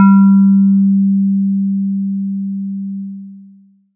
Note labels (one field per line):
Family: mallet percussion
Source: electronic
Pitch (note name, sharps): G3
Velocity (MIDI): 25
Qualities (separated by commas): long release, multiphonic